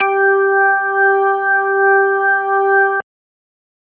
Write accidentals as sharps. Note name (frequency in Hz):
G4 (392 Hz)